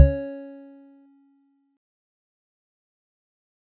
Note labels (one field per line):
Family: mallet percussion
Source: acoustic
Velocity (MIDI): 25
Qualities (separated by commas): fast decay, percussive